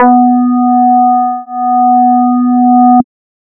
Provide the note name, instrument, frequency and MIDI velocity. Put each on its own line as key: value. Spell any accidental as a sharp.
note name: B3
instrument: synthesizer bass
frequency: 246.9 Hz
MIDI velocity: 127